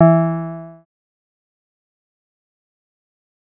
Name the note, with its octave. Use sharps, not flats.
E3